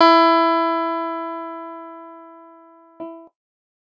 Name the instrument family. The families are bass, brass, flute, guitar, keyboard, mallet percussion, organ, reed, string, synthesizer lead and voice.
guitar